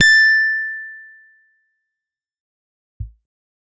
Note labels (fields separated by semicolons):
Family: guitar; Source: electronic; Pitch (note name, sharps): A6; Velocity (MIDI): 50; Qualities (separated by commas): bright, distorted, fast decay